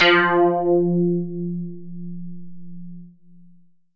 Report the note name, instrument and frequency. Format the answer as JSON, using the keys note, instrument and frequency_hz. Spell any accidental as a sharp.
{"note": "F3", "instrument": "synthesizer lead", "frequency_hz": 174.6}